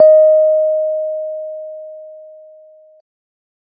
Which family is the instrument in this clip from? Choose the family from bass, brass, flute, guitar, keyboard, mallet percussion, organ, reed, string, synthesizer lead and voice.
keyboard